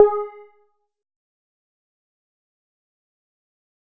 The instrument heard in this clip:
synthesizer bass